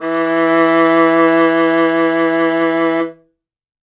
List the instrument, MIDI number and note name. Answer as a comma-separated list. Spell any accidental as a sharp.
acoustic string instrument, 52, E3